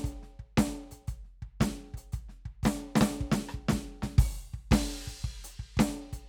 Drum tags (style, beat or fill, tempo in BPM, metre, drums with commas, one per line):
rock
beat
115 BPM
4/4
crash, closed hi-hat, open hi-hat, hi-hat pedal, snare, cross-stick, kick